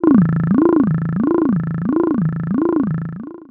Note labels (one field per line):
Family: voice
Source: synthesizer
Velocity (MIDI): 25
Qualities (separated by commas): long release, non-linear envelope, tempo-synced